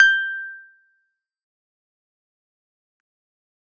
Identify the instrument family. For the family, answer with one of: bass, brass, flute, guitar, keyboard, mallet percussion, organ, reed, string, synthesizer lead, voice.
keyboard